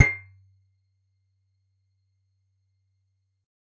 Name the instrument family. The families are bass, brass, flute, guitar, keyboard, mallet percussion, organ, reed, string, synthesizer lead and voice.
guitar